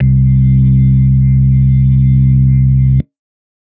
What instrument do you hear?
electronic organ